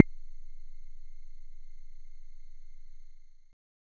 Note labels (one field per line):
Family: bass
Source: synthesizer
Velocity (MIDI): 25